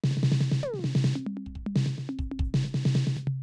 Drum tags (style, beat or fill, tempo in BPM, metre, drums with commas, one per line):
hip-hop
fill
70 BPM
4/4
hi-hat pedal, percussion, snare, high tom, mid tom, floor tom, kick